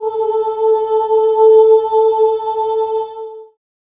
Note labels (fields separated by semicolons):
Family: voice; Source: acoustic; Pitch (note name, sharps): A4; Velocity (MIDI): 50; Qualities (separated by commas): long release, reverb